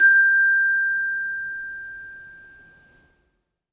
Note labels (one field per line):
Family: mallet percussion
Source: acoustic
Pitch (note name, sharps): G6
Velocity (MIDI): 25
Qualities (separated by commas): bright, reverb